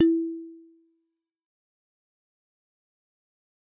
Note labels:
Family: mallet percussion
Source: acoustic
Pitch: E4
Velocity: 75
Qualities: fast decay, percussive

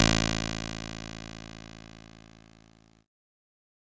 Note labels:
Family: keyboard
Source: electronic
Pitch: A1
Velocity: 25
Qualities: bright, distorted

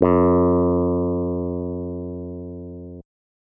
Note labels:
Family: keyboard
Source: electronic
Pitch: F2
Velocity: 75

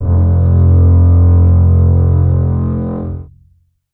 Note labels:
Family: string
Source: acoustic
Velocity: 127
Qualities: long release, reverb

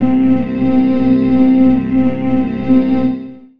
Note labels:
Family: organ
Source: electronic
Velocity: 50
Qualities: long release, reverb

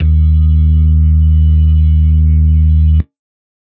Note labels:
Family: organ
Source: electronic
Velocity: 127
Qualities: dark

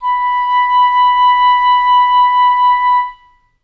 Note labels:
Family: reed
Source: acoustic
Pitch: B5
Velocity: 50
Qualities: reverb

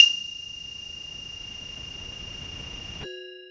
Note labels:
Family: voice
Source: synthesizer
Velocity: 75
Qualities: distorted, long release

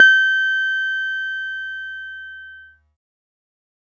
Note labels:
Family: keyboard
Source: electronic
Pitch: G6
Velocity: 25

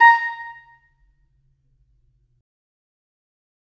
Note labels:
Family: reed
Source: acoustic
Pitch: A#5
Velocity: 100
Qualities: fast decay, percussive, reverb

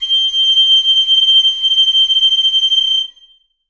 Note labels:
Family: reed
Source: acoustic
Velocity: 127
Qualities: bright, reverb

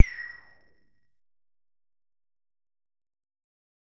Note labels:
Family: bass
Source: synthesizer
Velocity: 75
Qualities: distorted, percussive

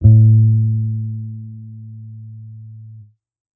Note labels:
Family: bass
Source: electronic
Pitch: A2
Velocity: 25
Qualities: dark

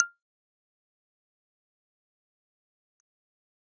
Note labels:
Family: keyboard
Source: electronic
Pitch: F6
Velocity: 127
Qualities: fast decay, percussive

